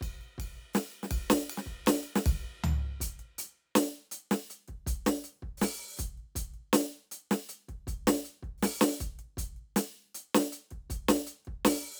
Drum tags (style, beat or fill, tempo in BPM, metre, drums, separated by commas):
funk, beat, 80 BPM, 4/4, ride, ride bell, closed hi-hat, open hi-hat, hi-hat pedal, snare, floor tom, kick